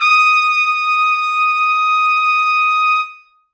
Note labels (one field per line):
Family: brass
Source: acoustic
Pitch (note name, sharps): D#6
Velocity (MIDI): 127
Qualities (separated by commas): reverb